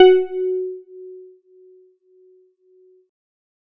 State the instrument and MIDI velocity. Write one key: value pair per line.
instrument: electronic keyboard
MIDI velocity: 75